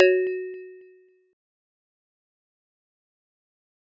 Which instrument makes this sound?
acoustic mallet percussion instrument